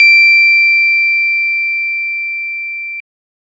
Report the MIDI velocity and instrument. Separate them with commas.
127, electronic organ